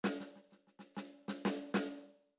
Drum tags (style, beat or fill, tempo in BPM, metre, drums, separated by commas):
jazz, fill, 125 BPM, 4/4, hi-hat pedal, snare